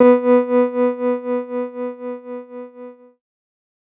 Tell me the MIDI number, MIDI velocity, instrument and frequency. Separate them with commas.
59, 50, electronic keyboard, 246.9 Hz